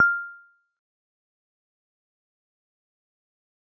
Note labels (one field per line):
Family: mallet percussion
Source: acoustic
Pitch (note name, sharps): F6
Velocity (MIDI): 50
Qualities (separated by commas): fast decay, percussive